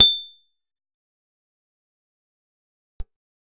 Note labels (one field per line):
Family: guitar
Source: acoustic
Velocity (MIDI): 25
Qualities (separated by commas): bright, fast decay, percussive